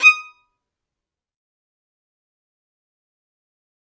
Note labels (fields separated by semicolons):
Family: string; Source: acoustic; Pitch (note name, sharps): D#6; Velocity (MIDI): 127; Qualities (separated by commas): fast decay, percussive, reverb